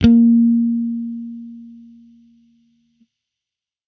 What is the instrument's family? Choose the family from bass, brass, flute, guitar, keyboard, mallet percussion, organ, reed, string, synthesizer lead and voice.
bass